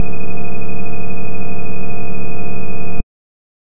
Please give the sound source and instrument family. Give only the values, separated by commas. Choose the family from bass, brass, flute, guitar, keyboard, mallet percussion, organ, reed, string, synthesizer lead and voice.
synthesizer, bass